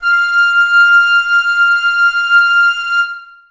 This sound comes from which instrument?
acoustic reed instrument